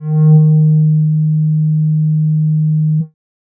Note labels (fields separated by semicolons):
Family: bass; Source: synthesizer; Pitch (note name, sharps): D#3; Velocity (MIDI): 75; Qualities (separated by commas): dark